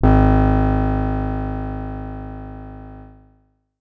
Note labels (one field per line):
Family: guitar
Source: acoustic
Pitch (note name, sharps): G#1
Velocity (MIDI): 25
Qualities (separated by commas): bright, distorted